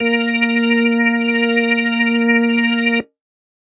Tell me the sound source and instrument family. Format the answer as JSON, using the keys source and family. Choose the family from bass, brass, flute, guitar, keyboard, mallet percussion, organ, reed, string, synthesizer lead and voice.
{"source": "electronic", "family": "organ"}